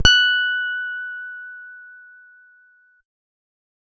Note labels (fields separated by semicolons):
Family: guitar; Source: electronic; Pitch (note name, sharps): F#6; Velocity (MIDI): 75